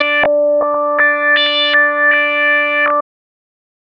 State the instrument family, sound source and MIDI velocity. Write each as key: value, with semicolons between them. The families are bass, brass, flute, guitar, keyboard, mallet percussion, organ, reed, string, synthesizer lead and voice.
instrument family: bass; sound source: synthesizer; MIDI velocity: 100